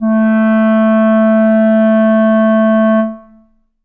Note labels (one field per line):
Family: reed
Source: acoustic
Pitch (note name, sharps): A3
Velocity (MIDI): 75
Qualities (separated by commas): dark, reverb